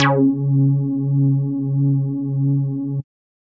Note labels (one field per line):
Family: bass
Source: synthesizer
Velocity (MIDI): 127